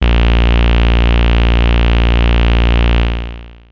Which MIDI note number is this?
34